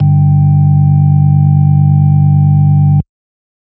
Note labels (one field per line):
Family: organ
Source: electronic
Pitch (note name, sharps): G1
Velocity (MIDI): 127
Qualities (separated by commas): dark